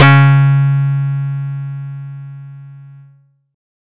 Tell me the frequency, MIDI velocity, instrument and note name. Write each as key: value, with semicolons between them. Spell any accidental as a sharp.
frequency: 138.6 Hz; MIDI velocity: 75; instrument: acoustic guitar; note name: C#3